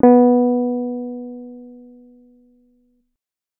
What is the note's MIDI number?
59